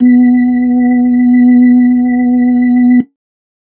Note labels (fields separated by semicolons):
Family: organ; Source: electronic; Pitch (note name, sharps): B3; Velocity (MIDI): 100; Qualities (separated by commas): dark